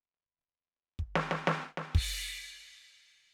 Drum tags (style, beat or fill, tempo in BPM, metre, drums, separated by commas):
jazz, beat, 120 BPM, 4/4, crash, snare, kick